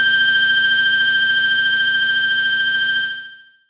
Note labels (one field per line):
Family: bass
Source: synthesizer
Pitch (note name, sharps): G6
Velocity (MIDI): 127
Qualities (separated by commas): bright, long release